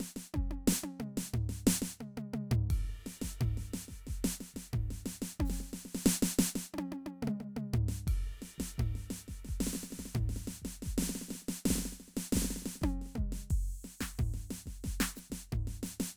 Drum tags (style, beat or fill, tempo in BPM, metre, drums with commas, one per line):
samba
beat
89 BPM
4/4
crash, ride, hi-hat pedal, snare, high tom, mid tom, floor tom, kick